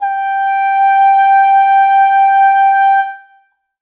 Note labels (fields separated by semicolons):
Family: reed; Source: acoustic; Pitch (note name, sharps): G5; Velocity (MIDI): 75; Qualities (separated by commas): reverb